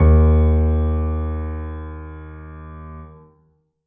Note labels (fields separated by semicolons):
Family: keyboard; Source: acoustic; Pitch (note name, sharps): D#2; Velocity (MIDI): 75; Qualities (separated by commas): reverb